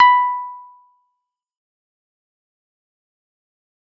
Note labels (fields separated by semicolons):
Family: keyboard; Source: electronic; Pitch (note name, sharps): B5; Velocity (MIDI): 127; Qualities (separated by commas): fast decay, percussive